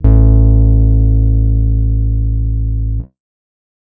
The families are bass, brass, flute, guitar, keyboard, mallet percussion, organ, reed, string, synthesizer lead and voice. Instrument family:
guitar